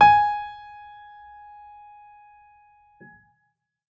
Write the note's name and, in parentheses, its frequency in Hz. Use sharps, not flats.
G#5 (830.6 Hz)